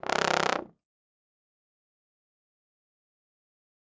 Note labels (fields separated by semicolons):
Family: brass; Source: acoustic; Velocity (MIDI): 127; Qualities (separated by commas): bright, fast decay, reverb